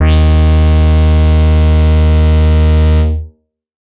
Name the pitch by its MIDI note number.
39